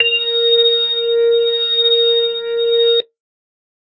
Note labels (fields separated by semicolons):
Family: organ; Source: electronic; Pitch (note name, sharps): A#4; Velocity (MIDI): 50